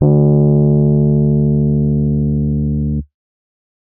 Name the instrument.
electronic keyboard